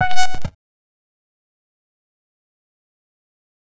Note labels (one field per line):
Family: bass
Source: synthesizer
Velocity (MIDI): 100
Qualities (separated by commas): fast decay